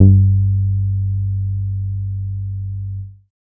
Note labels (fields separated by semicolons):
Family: bass; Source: synthesizer; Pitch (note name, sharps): G2; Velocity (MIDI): 25; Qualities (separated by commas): dark